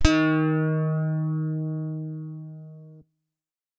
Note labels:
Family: guitar; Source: electronic; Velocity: 127

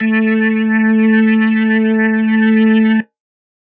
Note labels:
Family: organ; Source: electronic; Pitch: A3; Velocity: 75; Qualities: distorted

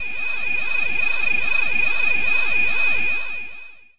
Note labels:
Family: voice; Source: synthesizer; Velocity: 25; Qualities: distorted, long release

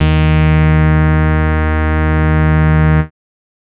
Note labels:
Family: bass; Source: synthesizer; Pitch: D#2; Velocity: 75; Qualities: bright, distorted

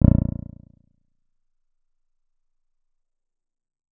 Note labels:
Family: guitar; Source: acoustic; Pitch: A#0; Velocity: 50; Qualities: dark, percussive

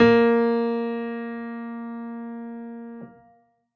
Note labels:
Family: keyboard; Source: acoustic; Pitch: A#3; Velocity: 50

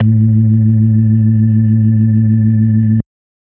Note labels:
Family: organ; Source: electronic; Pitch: A2; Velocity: 127; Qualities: dark

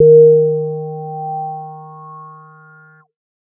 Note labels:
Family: bass; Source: synthesizer; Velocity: 25

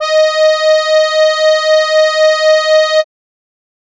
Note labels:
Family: keyboard; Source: acoustic; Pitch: D#5; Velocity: 127

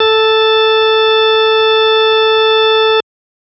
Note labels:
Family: organ; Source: electronic; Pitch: A4; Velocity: 100

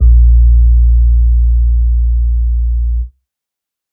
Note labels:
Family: keyboard; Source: electronic; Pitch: A#1; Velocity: 50; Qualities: dark

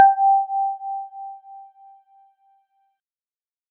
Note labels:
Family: keyboard; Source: electronic; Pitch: G5; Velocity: 127

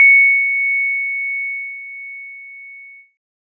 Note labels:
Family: keyboard; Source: electronic; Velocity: 25; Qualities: multiphonic

